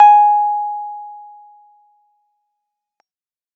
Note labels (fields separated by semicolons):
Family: keyboard; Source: electronic; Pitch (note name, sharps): G#5; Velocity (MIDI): 100